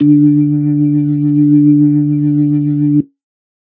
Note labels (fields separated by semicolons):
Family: organ; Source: electronic; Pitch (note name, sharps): D3; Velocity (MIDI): 25; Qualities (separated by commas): dark